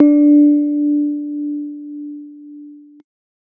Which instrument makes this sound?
electronic keyboard